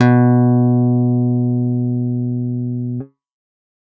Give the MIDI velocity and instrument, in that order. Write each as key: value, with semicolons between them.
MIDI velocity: 75; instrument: electronic guitar